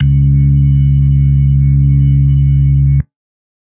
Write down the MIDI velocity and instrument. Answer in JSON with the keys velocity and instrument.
{"velocity": 25, "instrument": "electronic organ"}